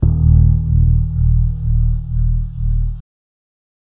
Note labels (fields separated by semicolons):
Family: guitar; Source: electronic; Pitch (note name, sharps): D#1; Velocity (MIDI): 127; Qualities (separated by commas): dark, reverb